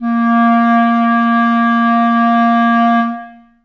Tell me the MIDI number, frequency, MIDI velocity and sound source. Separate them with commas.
58, 233.1 Hz, 75, acoustic